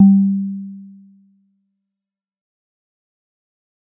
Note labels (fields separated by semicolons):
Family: mallet percussion; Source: acoustic; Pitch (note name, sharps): G3; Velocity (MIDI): 75; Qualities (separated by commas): dark, fast decay